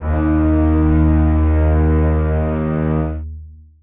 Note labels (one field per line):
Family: string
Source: acoustic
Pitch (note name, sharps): D#2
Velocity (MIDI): 25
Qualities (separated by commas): long release, reverb